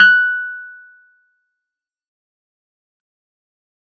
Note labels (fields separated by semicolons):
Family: keyboard; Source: electronic; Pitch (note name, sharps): F#6; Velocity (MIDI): 127; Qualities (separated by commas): fast decay